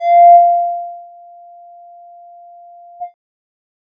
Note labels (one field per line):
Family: bass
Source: synthesizer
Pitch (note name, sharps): F5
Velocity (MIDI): 75